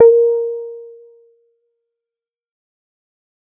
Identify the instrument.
synthesizer bass